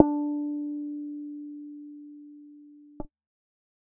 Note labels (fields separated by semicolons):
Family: bass; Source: synthesizer; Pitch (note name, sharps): D4; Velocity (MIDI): 100; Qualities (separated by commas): dark, reverb